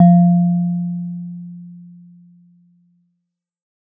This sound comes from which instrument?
acoustic mallet percussion instrument